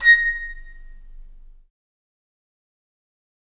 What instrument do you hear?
acoustic flute